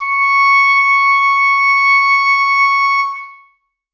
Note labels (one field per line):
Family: reed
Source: acoustic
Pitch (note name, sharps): C#6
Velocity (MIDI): 100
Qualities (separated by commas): reverb